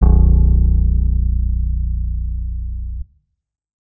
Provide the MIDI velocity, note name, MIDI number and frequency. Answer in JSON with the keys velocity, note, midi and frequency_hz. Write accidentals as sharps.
{"velocity": 25, "note": "A#0", "midi": 22, "frequency_hz": 29.14}